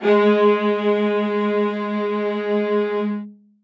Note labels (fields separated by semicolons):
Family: string; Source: acoustic; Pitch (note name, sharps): G#3; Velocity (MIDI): 127; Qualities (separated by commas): reverb